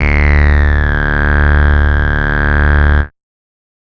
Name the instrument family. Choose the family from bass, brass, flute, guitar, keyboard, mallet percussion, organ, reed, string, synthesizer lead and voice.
bass